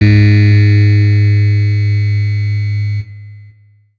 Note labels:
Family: keyboard; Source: electronic; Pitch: G#2; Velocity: 75; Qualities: bright, distorted, long release

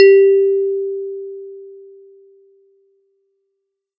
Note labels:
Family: mallet percussion; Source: acoustic; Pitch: G4; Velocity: 50

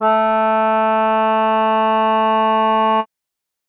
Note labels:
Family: reed; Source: acoustic; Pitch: A3; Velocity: 50

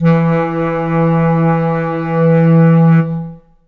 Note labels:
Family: reed; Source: acoustic; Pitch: E3; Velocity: 25; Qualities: long release, reverb

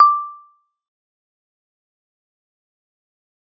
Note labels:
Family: mallet percussion; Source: acoustic; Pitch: D6; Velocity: 25; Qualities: fast decay, percussive

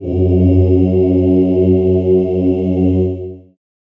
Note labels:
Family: voice; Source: acoustic; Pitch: F#2; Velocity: 127; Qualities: dark, long release, reverb

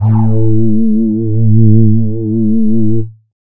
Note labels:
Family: voice; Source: synthesizer; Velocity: 127

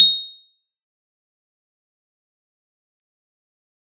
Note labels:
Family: keyboard; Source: electronic; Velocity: 127; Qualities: fast decay, percussive

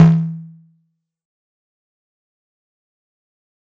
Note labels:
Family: mallet percussion; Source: acoustic; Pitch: E3; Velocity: 127; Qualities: fast decay, percussive

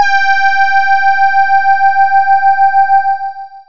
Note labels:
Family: voice; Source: synthesizer; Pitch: G5; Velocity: 25; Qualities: long release

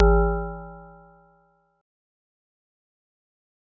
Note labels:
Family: mallet percussion; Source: acoustic; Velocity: 127; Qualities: fast decay

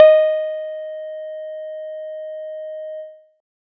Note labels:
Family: guitar; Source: synthesizer; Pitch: D#5; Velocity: 75

